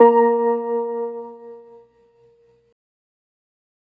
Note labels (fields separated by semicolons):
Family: organ; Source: electronic; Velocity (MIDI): 50